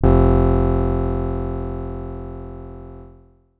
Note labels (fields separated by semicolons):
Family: guitar; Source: acoustic; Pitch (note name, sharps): F1; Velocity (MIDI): 25; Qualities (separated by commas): bright, distorted